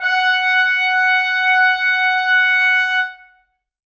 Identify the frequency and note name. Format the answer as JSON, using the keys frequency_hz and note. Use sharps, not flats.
{"frequency_hz": 740, "note": "F#5"}